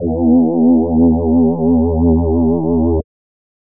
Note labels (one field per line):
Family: voice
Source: synthesizer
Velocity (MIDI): 75